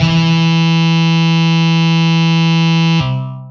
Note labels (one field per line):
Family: guitar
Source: electronic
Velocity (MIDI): 50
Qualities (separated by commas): bright, distorted, long release